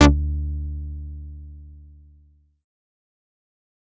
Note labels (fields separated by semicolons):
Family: bass; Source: synthesizer; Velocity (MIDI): 75; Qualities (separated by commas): distorted, fast decay